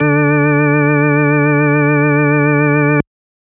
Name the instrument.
electronic organ